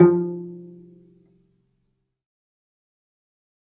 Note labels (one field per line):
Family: string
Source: acoustic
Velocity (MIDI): 50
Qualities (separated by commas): dark, fast decay, percussive, reverb